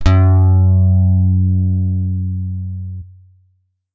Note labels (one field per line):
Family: guitar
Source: electronic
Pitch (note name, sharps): F#2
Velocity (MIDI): 127